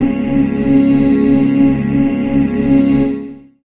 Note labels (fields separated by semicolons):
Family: organ; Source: electronic; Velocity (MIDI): 25; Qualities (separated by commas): long release, reverb